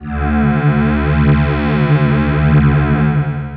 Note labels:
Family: voice; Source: synthesizer; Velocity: 75; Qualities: distorted, long release

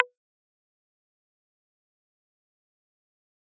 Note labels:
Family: guitar; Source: electronic; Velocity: 100; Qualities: fast decay, percussive

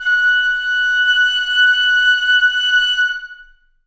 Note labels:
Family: flute; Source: acoustic; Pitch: F#6; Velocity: 50; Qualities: long release, reverb

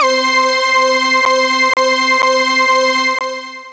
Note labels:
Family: synthesizer lead; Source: synthesizer; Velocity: 127; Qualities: bright, long release

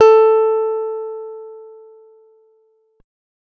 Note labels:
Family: guitar; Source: acoustic; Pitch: A4; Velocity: 50

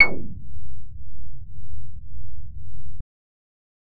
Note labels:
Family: bass; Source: synthesizer; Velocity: 75

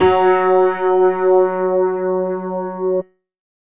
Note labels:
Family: keyboard; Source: electronic; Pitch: F#3; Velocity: 127; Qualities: reverb

